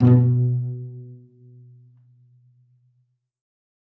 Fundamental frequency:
123.5 Hz